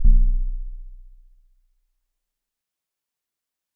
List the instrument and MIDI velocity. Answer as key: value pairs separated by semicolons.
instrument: acoustic mallet percussion instrument; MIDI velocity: 75